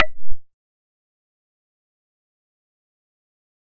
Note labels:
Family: bass; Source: synthesizer; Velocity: 50; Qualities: fast decay, percussive

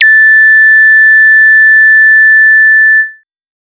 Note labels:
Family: bass; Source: synthesizer; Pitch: A6; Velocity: 127; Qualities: distorted

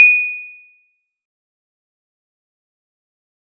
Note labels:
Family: mallet percussion; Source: acoustic; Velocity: 50; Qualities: bright, fast decay, percussive

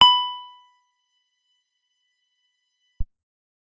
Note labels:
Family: guitar; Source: acoustic; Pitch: B5; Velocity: 50; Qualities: percussive

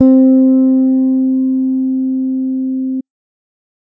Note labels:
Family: bass; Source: electronic; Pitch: C4; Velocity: 75

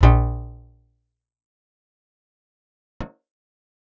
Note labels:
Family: guitar; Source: acoustic; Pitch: A#1; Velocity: 75; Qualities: fast decay, percussive, reverb

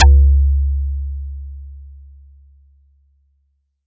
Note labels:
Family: mallet percussion; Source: acoustic; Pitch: C#2; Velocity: 25

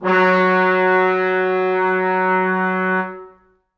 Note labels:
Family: brass; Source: acoustic; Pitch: F#3; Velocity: 50; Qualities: reverb

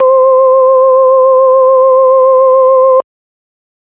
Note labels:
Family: organ; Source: electronic; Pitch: C5; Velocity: 50

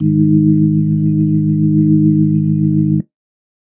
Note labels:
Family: organ; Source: electronic; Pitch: G#1; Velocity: 127

